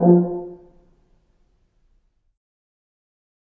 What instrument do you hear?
acoustic brass instrument